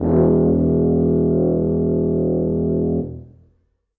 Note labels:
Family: brass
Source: acoustic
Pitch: E1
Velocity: 75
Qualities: reverb

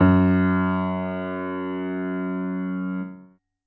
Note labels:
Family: keyboard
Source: acoustic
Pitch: F#2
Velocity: 50

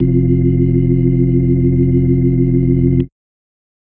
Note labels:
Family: organ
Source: electronic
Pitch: F1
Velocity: 25

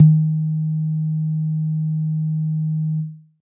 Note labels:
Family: keyboard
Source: electronic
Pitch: D#3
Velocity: 100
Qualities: dark

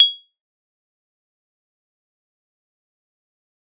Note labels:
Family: mallet percussion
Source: acoustic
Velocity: 100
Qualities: bright, fast decay, percussive

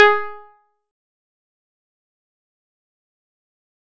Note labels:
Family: guitar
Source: acoustic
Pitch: G#4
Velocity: 25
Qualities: distorted, fast decay, percussive

